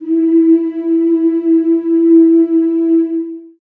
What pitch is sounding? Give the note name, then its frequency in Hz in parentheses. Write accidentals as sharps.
E4 (329.6 Hz)